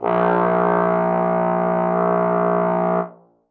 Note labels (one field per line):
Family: brass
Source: acoustic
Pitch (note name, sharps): A#1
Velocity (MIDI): 100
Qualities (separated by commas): reverb